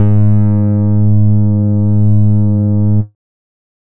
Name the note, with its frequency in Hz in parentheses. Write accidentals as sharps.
G#2 (103.8 Hz)